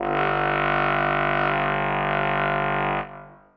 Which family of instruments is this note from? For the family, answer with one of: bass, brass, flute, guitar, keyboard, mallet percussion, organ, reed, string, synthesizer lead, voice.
brass